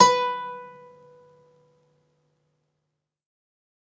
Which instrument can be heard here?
acoustic guitar